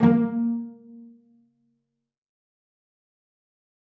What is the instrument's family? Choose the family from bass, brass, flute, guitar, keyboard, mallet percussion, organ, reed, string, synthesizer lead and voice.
string